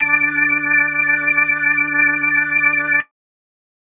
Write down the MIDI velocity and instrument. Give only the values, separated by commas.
25, electronic organ